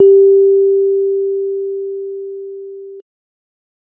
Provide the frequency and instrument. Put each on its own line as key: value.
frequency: 392 Hz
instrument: electronic keyboard